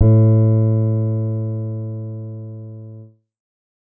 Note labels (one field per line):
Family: keyboard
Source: synthesizer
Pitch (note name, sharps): A2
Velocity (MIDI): 25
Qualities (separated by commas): dark